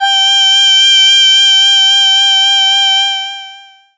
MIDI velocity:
25